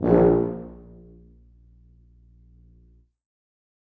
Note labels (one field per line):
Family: brass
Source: acoustic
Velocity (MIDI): 25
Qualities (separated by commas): reverb